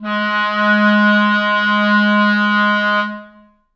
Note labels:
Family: reed; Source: acoustic; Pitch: G#3; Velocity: 127; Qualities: reverb

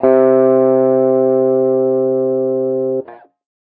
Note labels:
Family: guitar; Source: electronic; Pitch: C3; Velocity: 50; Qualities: distorted

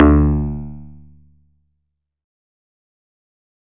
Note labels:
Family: guitar; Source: acoustic; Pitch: D2; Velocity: 75; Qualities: distorted, fast decay

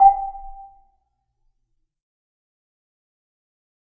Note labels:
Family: mallet percussion; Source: acoustic; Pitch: G5; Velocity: 50; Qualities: dark, fast decay, percussive, reverb

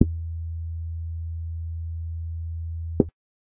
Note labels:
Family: bass; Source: synthesizer; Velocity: 25

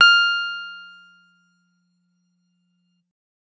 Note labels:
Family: guitar; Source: electronic; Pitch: F6; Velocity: 25

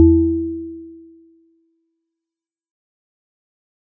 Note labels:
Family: mallet percussion; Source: acoustic; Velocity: 100; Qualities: fast decay

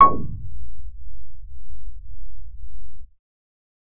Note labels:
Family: bass; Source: synthesizer; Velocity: 50

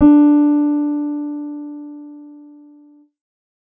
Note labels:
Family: keyboard; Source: synthesizer; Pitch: D4; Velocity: 50; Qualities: dark

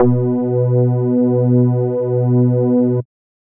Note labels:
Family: bass; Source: synthesizer; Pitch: B2; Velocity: 75

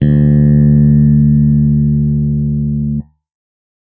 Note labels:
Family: bass; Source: electronic; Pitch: D2; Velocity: 75

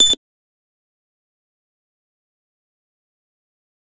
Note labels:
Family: bass; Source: synthesizer; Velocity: 127; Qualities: bright, distorted, fast decay, percussive

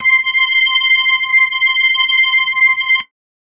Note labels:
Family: keyboard; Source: electronic; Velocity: 75; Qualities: distorted

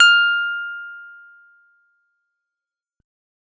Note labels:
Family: guitar; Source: electronic; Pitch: F6; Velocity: 75; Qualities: fast decay

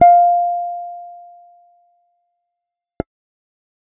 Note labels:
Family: bass; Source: synthesizer; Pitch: F5; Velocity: 25; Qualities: fast decay

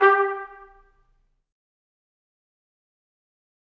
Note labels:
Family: brass; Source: acoustic; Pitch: G4; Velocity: 50; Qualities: fast decay, percussive, reverb

